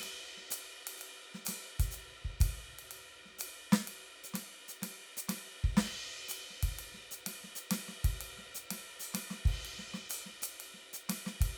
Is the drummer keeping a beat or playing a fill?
beat